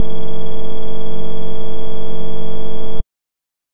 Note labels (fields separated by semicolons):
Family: bass; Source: synthesizer; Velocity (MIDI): 50